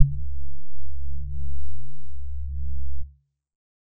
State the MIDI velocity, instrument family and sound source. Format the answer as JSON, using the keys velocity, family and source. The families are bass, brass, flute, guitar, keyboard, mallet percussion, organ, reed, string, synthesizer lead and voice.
{"velocity": 25, "family": "keyboard", "source": "electronic"}